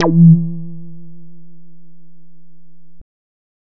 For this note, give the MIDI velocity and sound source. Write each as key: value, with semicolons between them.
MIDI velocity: 25; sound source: synthesizer